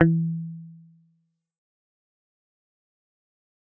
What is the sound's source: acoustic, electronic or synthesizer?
electronic